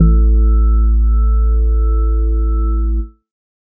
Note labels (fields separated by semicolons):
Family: organ; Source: electronic; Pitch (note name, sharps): A1; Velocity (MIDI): 50; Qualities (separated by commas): dark